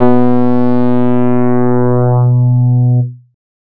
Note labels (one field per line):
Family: bass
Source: synthesizer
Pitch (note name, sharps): B2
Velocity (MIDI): 50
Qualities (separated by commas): distorted